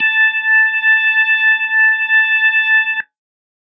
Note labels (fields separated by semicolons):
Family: organ; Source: electronic; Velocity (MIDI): 127